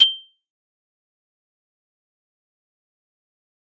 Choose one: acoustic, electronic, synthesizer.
acoustic